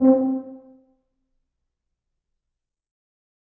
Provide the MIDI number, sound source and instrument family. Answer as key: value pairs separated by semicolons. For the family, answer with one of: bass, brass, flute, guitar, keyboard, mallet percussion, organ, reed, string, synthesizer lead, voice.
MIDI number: 60; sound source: acoustic; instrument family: brass